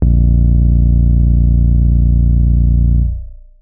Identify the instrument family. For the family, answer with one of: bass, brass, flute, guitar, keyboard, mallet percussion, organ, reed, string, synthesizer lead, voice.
keyboard